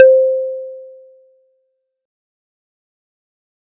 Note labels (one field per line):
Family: mallet percussion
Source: acoustic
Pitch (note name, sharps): C5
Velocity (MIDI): 25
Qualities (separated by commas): fast decay